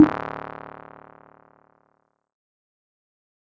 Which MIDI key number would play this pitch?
26